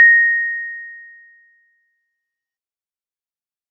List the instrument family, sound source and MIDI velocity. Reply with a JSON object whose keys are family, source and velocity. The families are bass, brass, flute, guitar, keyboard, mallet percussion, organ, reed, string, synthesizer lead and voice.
{"family": "mallet percussion", "source": "acoustic", "velocity": 75}